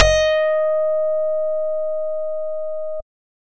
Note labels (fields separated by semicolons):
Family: bass; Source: synthesizer; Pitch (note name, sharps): D#5; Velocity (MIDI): 127; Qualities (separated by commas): bright, distorted